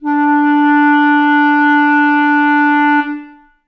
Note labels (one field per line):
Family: reed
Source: acoustic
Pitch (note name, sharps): D4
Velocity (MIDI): 100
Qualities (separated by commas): reverb